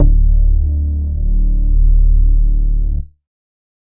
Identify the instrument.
synthesizer bass